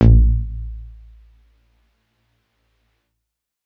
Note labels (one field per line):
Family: keyboard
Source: electronic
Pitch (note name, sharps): A1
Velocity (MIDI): 100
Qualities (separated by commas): dark